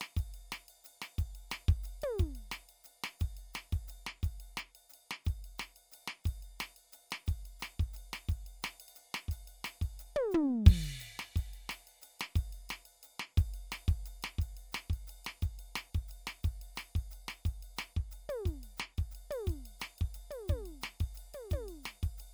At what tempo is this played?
118 BPM